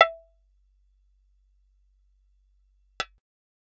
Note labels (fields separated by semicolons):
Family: bass; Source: synthesizer; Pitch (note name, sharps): E5; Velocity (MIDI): 127; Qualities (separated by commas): percussive